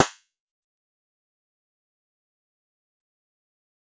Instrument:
synthesizer guitar